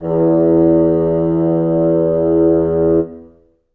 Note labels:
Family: reed; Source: acoustic; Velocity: 25; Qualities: reverb

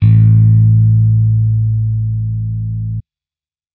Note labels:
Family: bass; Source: electronic; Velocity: 75

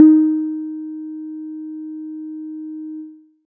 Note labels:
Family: guitar; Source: synthesizer; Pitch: D#4; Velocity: 25

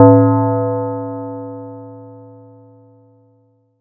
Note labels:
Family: mallet percussion; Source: acoustic; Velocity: 75; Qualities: multiphonic

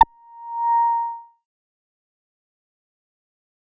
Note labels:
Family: bass; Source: synthesizer; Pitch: A#5; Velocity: 25; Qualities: fast decay

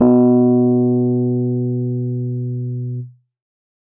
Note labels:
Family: keyboard; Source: electronic; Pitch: B2; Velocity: 100

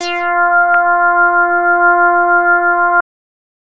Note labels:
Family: bass; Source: synthesizer; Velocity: 100; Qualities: distorted

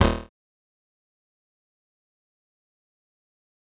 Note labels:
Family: bass; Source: synthesizer; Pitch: D#1; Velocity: 100; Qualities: bright, distorted, fast decay, percussive

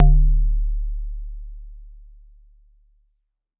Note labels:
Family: mallet percussion; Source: acoustic; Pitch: D1; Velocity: 100; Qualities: dark

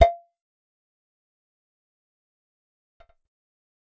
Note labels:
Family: bass; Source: synthesizer; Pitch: F5; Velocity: 100; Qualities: fast decay, percussive

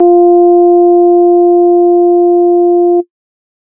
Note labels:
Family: organ; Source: electronic; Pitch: F4; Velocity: 75

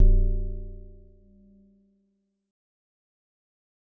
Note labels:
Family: mallet percussion; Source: acoustic; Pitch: B0; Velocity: 75; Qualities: dark, fast decay

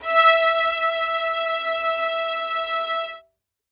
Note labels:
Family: string; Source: acoustic; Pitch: E5; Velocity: 127; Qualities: reverb

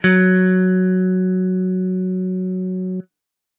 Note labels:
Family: guitar; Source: electronic; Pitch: F#3; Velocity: 75; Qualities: distorted

